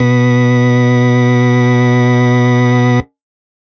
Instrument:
electronic organ